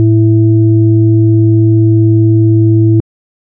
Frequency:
110 Hz